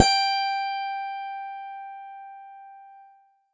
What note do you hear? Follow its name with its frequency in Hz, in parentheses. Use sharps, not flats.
G5 (784 Hz)